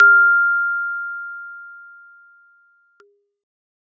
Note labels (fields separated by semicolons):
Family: keyboard; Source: acoustic; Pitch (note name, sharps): F6; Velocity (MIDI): 25